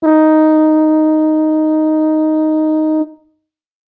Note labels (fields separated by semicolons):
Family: brass; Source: acoustic; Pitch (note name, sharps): D#4; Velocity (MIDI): 75